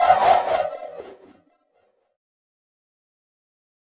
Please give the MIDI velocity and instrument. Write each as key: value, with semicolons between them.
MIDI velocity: 50; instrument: electronic keyboard